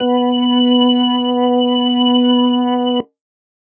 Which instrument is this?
electronic organ